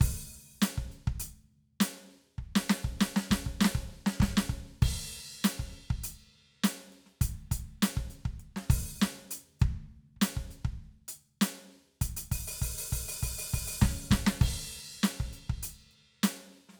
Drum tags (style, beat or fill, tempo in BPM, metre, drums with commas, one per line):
Latin funk
beat
100 BPM
4/4
crash, ride, closed hi-hat, open hi-hat, hi-hat pedal, snare, kick